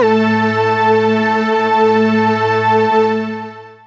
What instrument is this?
synthesizer lead